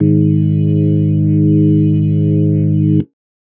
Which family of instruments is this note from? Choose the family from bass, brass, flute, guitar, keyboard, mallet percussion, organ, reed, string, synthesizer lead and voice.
organ